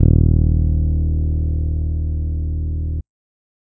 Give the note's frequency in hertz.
38.89 Hz